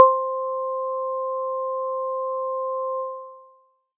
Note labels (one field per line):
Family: mallet percussion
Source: acoustic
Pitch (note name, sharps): C5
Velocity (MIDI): 25